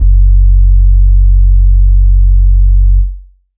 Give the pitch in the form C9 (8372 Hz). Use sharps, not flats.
F#1 (46.25 Hz)